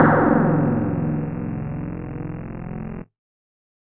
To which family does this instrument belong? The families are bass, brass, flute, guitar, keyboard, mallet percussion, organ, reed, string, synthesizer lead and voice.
mallet percussion